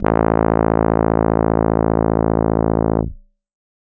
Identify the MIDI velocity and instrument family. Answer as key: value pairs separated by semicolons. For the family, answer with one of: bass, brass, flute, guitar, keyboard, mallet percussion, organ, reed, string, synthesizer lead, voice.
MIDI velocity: 100; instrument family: keyboard